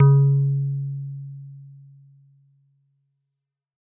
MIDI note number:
49